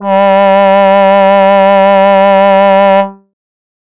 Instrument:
synthesizer voice